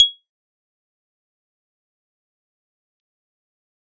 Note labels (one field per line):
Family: keyboard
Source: electronic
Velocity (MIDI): 127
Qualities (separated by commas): bright, fast decay, percussive